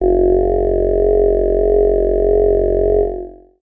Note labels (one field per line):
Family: voice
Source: synthesizer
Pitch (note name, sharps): F#1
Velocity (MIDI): 25